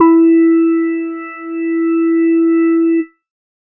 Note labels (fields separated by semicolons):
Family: organ; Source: electronic; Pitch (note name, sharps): E4; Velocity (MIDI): 25